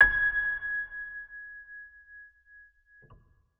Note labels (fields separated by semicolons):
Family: organ; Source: electronic; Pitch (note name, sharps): G#6; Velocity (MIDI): 50; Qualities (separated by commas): reverb